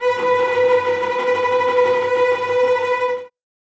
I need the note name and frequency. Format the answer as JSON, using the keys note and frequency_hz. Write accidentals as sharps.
{"note": "B4", "frequency_hz": 493.9}